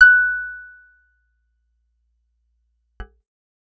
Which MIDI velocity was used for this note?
127